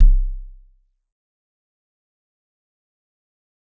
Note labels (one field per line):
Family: mallet percussion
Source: acoustic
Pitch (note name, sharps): C1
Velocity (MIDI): 75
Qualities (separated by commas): dark, fast decay, percussive